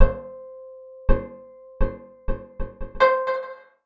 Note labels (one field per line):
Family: guitar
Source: acoustic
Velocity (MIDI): 75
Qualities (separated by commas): percussive, reverb